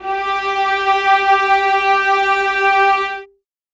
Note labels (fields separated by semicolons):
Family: string; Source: acoustic; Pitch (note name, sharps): G4; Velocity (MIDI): 75; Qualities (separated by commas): reverb